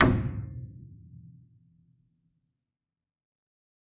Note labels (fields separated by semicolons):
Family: keyboard; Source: acoustic; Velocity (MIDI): 25; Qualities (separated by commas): reverb